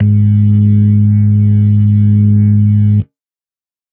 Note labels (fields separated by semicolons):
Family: organ; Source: electronic; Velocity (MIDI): 25